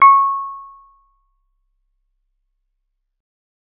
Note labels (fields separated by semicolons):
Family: guitar; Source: acoustic; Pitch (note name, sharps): C#6; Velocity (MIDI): 75; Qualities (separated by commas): percussive